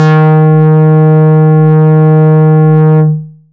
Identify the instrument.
synthesizer bass